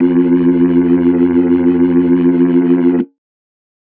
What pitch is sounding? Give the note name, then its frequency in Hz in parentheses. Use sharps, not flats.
F2 (87.31 Hz)